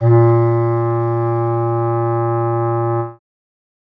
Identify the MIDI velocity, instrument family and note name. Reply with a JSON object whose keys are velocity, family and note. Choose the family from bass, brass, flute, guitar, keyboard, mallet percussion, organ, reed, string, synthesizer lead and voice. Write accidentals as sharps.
{"velocity": 75, "family": "reed", "note": "A#2"}